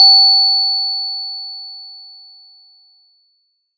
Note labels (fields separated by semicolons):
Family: mallet percussion; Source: acoustic; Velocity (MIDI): 75; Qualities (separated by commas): bright